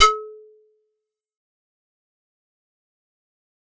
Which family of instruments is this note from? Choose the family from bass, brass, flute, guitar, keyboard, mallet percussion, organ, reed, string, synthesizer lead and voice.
keyboard